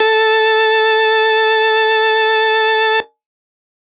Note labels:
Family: organ; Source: electronic; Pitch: A4; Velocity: 50; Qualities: distorted

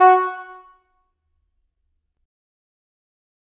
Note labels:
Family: reed; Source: acoustic; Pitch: F#4; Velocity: 127; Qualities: fast decay, percussive, reverb

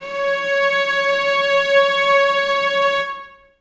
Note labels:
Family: string; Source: acoustic; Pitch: C#5; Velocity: 75; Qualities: reverb

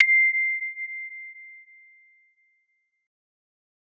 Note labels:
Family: mallet percussion; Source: acoustic; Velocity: 75; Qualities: bright, non-linear envelope

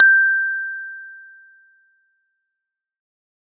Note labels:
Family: keyboard; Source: electronic; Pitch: G6; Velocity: 25; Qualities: fast decay

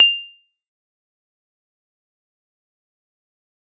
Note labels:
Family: mallet percussion; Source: acoustic; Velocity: 25; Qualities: fast decay, percussive

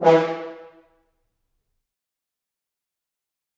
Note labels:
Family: brass; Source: acoustic; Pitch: E3; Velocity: 127; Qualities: fast decay, percussive, reverb

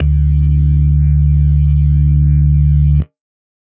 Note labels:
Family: organ; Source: electronic; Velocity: 127

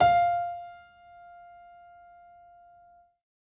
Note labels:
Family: keyboard; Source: acoustic; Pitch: F5; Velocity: 100

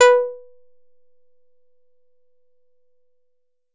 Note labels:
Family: guitar; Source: synthesizer; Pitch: B4; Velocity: 100; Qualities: percussive

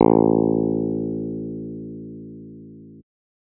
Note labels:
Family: guitar; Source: electronic; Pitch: A1; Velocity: 50

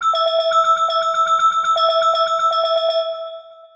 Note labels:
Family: mallet percussion; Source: synthesizer; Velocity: 25; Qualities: long release, multiphonic, tempo-synced

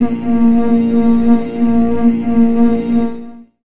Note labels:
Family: organ; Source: electronic; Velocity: 127; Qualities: long release, reverb

